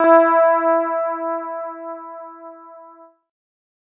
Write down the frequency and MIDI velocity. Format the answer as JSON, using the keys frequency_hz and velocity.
{"frequency_hz": 329.6, "velocity": 25}